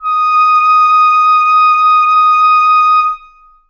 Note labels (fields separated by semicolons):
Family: reed; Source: acoustic; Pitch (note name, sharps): D#6; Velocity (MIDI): 75; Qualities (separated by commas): long release, reverb